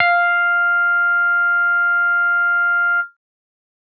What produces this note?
synthesizer bass